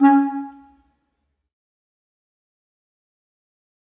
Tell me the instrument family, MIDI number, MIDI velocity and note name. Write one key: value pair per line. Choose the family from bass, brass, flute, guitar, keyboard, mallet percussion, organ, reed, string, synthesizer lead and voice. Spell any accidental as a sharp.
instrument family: reed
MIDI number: 61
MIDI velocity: 25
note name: C#4